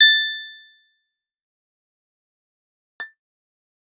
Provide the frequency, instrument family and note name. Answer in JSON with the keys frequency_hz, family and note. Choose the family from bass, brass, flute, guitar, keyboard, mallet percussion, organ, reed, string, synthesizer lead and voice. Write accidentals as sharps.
{"frequency_hz": 1760, "family": "guitar", "note": "A6"}